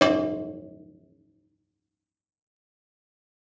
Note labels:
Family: guitar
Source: acoustic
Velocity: 75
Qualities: fast decay

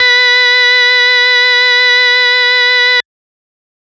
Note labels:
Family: organ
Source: electronic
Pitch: B4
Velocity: 100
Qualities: distorted

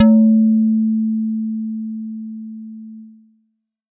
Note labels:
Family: bass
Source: synthesizer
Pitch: A3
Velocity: 127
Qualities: distorted

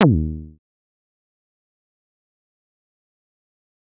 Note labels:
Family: bass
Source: synthesizer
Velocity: 100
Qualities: distorted, fast decay, percussive

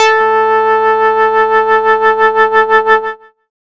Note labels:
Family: bass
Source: synthesizer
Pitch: A4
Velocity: 75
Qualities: distorted

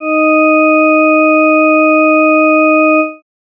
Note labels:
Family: organ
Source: electronic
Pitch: D#4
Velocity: 100

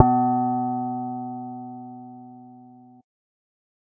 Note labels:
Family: bass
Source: synthesizer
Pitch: B2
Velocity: 100

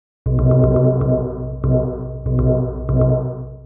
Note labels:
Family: mallet percussion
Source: synthesizer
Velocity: 127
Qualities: dark, long release, multiphonic, percussive, tempo-synced

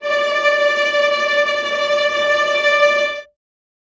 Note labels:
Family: string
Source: acoustic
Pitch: D5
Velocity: 25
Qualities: bright, non-linear envelope, reverb

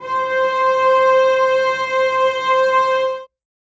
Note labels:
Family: string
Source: acoustic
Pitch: C5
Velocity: 50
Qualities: reverb

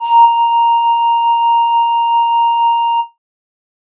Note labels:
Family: flute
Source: synthesizer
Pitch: A#5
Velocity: 100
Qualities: distorted

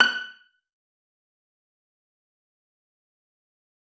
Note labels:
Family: string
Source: acoustic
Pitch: F#6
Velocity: 100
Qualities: fast decay, percussive, reverb

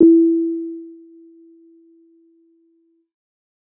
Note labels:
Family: keyboard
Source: electronic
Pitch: E4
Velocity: 100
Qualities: dark

